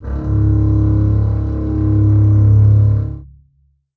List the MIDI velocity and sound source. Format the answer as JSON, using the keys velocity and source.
{"velocity": 127, "source": "acoustic"}